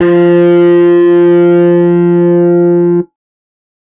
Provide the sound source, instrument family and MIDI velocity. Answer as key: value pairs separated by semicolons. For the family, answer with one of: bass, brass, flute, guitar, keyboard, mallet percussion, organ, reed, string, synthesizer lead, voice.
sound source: electronic; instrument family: guitar; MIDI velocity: 127